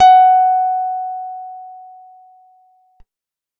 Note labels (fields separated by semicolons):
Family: guitar; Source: acoustic; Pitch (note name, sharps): F#5; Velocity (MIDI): 75